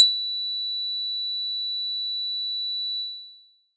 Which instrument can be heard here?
acoustic mallet percussion instrument